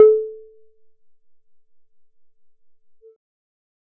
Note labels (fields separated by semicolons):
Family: bass; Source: synthesizer; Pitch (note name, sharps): A4; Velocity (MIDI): 25; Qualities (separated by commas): percussive